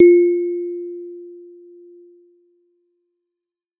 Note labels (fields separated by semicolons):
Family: mallet percussion; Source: acoustic; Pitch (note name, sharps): F4; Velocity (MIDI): 100